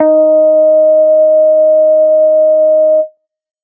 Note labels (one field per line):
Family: bass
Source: synthesizer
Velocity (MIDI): 25